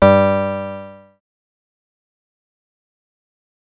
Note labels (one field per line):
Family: bass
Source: synthesizer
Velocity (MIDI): 50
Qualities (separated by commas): bright, distorted, fast decay